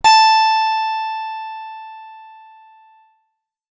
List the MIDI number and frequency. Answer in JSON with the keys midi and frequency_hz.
{"midi": 81, "frequency_hz": 880}